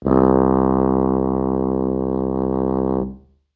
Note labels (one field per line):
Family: brass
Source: acoustic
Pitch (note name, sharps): C2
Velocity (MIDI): 50